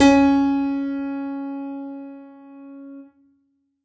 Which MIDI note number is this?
61